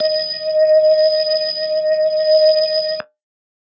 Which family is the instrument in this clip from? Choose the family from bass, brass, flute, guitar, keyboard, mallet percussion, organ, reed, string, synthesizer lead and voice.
organ